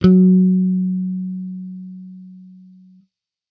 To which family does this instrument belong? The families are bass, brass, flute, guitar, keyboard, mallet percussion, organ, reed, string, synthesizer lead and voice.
bass